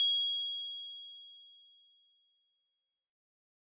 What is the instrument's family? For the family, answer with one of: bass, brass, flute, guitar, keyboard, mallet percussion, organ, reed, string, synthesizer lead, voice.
mallet percussion